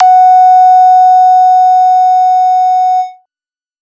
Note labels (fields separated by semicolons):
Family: bass; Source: synthesizer; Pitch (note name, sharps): F#5; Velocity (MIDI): 50; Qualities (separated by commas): bright, distorted